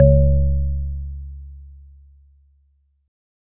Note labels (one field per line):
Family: organ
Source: electronic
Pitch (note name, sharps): C#2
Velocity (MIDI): 25